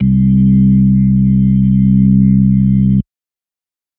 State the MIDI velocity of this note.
127